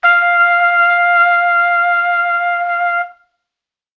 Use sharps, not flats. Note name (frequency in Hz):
F5 (698.5 Hz)